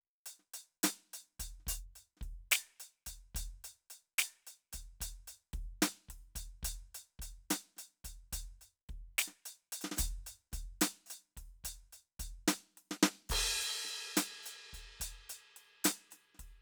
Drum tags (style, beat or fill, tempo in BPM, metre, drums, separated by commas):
blues shuffle, beat, 72 BPM, 4/4, crash, closed hi-hat, open hi-hat, hi-hat pedal, snare, kick